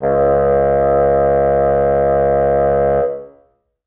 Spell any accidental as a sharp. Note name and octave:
C#2